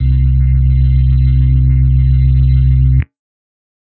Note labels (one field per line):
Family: organ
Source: electronic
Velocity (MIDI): 50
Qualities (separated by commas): dark